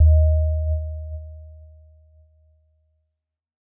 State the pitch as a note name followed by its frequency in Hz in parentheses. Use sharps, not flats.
D#2 (77.78 Hz)